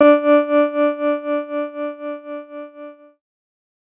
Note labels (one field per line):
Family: keyboard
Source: electronic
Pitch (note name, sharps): D4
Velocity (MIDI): 25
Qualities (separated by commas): dark